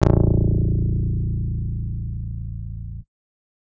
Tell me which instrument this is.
electronic keyboard